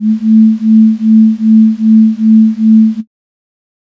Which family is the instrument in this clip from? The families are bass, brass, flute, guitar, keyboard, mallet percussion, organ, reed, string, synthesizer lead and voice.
flute